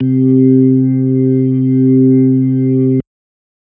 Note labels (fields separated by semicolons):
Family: organ; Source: electronic; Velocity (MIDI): 75